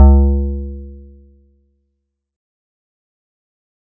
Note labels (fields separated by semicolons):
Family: keyboard; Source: electronic; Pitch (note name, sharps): C#2; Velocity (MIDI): 50; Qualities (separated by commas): dark, fast decay